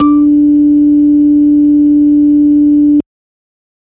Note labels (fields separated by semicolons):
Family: organ; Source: electronic; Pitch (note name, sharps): D4; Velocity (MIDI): 50